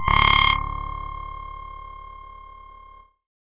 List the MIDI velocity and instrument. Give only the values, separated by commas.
100, synthesizer keyboard